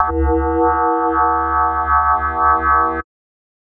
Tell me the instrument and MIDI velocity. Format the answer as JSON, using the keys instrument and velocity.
{"instrument": "synthesizer mallet percussion instrument", "velocity": 100}